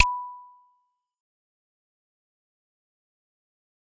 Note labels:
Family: mallet percussion; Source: acoustic; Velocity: 50; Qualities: fast decay, percussive

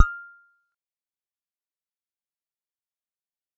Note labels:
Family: guitar; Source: electronic; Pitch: F6; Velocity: 25; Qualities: fast decay, percussive, reverb

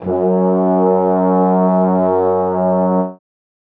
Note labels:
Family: brass; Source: acoustic; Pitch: F#2; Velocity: 75; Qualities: reverb

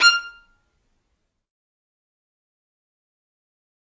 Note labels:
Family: string; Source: acoustic; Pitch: F6; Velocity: 100; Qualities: fast decay, percussive, reverb

